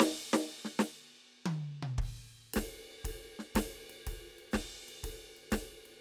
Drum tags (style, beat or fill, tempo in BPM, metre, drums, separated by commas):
rock, beat, 120 BPM, 4/4, crash, ride, hi-hat pedal, snare, high tom, mid tom, kick